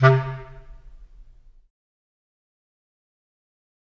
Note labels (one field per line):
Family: reed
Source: acoustic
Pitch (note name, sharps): C3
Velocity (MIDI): 25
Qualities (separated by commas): fast decay, percussive, reverb